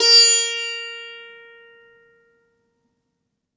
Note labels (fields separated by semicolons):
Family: guitar; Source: acoustic; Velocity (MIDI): 25; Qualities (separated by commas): bright